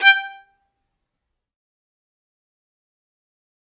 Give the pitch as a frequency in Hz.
784 Hz